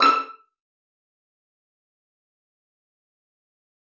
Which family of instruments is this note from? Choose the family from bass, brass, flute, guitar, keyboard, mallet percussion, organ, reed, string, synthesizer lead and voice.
string